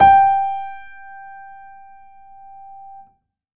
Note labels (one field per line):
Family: keyboard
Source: acoustic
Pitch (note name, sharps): G5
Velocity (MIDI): 75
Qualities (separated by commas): reverb